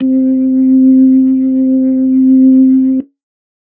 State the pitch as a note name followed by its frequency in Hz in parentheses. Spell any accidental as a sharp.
C4 (261.6 Hz)